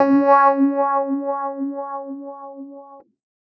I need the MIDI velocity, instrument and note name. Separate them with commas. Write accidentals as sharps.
50, electronic keyboard, C#4